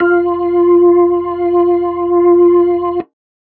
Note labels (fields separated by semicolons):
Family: organ; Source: electronic; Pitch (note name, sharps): F4; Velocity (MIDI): 75